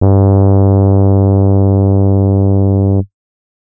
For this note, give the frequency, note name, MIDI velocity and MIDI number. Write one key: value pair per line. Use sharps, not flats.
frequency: 98 Hz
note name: G2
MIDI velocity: 100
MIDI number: 43